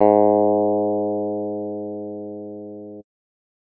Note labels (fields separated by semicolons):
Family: guitar; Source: electronic; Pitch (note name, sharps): G#2; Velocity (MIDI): 50